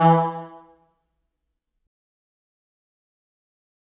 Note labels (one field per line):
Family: reed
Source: acoustic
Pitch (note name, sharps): E3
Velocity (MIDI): 127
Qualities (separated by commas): fast decay, percussive, reverb